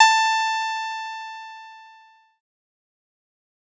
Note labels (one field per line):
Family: bass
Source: synthesizer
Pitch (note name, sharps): A5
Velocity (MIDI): 75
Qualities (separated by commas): distorted, fast decay